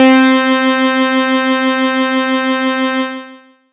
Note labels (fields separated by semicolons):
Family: bass; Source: synthesizer; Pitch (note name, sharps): C4; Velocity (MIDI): 100; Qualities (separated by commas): bright, distorted, long release